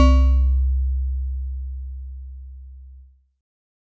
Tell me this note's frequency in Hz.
65.41 Hz